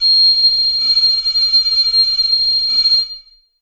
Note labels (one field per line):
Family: reed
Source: acoustic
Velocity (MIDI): 25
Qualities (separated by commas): bright, reverb